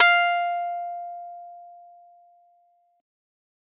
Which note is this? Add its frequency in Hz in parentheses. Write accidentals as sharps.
F5 (698.5 Hz)